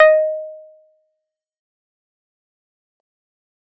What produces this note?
electronic keyboard